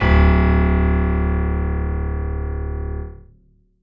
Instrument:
acoustic keyboard